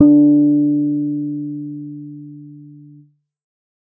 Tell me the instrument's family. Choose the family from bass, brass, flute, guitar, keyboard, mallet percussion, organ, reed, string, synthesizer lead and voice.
keyboard